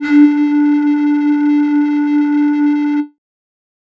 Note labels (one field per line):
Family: flute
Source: synthesizer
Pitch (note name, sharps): D4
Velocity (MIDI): 75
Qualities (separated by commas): distorted